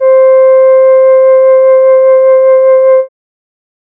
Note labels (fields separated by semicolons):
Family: keyboard; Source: synthesizer; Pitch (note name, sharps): C5; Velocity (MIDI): 25